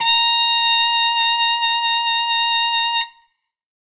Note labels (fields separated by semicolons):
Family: brass; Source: acoustic; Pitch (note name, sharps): A#5; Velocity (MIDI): 100; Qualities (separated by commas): bright